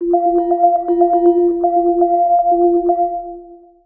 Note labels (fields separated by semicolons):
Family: mallet percussion; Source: synthesizer; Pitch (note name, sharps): F4; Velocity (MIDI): 25; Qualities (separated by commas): dark, long release, multiphonic, percussive, tempo-synced